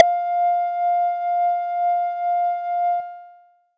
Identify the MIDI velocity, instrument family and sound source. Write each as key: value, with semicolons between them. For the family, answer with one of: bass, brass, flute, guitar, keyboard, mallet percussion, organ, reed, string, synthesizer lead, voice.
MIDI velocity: 75; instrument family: bass; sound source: synthesizer